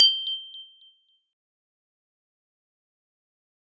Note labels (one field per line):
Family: mallet percussion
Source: acoustic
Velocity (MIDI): 50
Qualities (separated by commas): fast decay, percussive